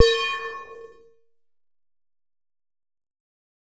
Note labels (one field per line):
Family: bass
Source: synthesizer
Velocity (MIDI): 25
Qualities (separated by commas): bright, distorted